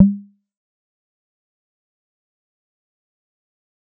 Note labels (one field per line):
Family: bass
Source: synthesizer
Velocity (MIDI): 100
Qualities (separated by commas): fast decay, percussive